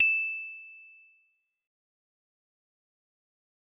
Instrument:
acoustic mallet percussion instrument